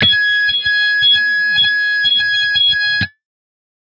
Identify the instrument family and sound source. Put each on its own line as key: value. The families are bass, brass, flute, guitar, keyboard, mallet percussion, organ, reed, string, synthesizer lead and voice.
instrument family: guitar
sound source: electronic